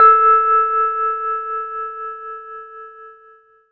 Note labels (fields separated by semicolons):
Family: keyboard; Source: electronic; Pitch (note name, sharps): A4; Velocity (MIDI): 75; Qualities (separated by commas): reverb